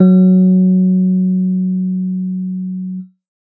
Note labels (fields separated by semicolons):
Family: keyboard; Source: electronic; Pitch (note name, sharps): F#3; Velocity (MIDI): 25